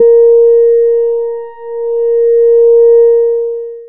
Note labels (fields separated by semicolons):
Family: bass; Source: synthesizer; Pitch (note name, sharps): A#4; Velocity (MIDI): 50; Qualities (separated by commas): long release